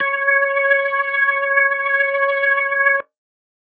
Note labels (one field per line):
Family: organ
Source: electronic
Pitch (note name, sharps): C#5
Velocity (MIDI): 75